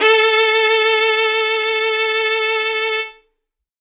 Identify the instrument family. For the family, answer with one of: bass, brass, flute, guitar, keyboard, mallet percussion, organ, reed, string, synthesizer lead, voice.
string